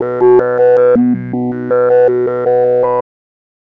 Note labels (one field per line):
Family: bass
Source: synthesizer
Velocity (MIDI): 50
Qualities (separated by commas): tempo-synced